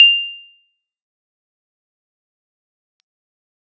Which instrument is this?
electronic keyboard